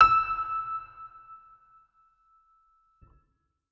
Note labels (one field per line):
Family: organ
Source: electronic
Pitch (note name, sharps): E6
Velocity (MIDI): 127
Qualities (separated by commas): reverb